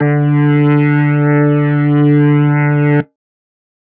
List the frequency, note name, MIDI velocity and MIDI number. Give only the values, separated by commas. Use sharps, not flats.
146.8 Hz, D3, 25, 50